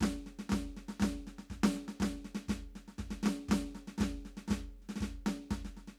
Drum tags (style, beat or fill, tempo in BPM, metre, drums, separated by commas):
march, beat, 120 BPM, 4/4, snare, kick